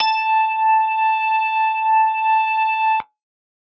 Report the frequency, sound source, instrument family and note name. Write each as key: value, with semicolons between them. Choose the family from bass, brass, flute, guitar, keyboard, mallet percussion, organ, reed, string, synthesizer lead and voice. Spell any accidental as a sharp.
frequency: 880 Hz; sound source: electronic; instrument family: organ; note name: A5